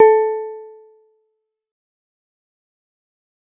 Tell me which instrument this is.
synthesizer guitar